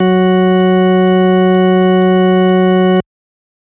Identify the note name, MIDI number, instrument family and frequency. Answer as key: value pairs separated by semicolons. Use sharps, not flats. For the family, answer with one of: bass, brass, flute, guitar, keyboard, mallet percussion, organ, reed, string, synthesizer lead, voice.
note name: F#3; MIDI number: 54; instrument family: organ; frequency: 185 Hz